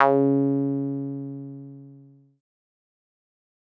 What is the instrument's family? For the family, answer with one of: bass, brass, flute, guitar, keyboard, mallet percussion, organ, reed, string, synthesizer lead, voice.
synthesizer lead